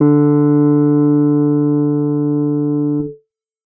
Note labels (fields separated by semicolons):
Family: guitar; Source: electronic; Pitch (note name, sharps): D3; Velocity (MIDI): 50; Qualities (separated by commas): reverb